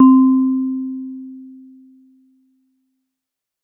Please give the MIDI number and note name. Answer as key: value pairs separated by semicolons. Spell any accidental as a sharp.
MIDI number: 60; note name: C4